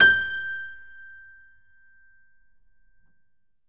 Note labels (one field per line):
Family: keyboard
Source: acoustic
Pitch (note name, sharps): G6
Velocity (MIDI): 127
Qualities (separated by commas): reverb